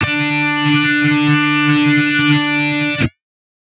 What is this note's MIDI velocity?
75